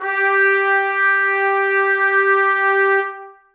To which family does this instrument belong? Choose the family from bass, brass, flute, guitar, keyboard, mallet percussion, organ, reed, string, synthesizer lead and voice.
brass